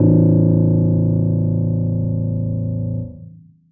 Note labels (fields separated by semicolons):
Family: keyboard; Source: acoustic; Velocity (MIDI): 50; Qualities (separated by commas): dark, long release